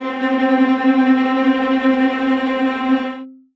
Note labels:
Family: string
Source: acoustic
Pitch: C4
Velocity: 50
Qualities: bright, non-linear envelope, reverb

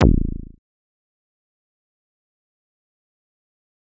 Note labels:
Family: bass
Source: synthesizer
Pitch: A0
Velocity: 75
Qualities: fast decay, percussive

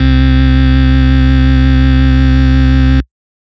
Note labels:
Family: organ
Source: electronic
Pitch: C2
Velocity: 50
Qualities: distorted

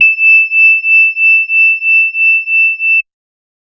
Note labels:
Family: organ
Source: electronic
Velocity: 127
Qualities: bright

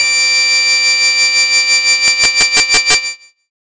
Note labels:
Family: bass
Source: synthesizer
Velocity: 100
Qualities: bright, distorted

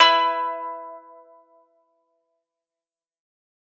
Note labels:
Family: guitar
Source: acoustic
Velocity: 25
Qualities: bright, fast decay

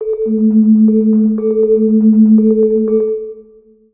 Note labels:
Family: mallet percussion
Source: synthesizer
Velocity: 50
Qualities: dark, long release, multiphonic, percussive, tempo-synced

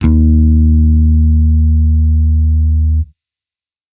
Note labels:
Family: bass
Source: electronic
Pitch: D#2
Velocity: 127

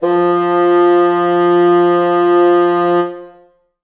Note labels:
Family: reed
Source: acoustic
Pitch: F3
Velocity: 127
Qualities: reverb

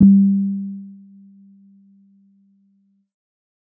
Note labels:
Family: keyboard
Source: electronic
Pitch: G3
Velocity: 100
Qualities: dark

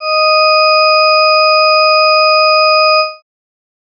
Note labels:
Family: organ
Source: electronic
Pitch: D#5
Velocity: 127

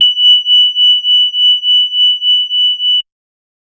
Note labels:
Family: organ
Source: electronic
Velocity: 25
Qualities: bright

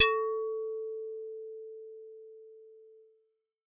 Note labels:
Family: bass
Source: synthesizer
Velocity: 50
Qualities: distorted

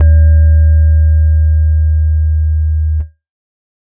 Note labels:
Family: keyboard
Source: electronic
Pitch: D#2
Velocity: 50

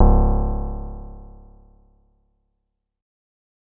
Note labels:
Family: bass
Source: synthesizer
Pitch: C#1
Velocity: 100

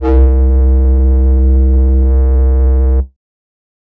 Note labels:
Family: flute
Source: synthesizer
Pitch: C2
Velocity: 127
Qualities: distorted

